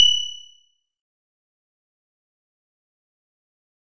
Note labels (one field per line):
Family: bass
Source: synthesizer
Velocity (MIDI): 127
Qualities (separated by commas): bright, distorted, fast decay, percussive